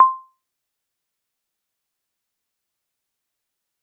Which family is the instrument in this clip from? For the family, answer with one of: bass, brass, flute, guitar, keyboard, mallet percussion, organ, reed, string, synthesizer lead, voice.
mallet percussion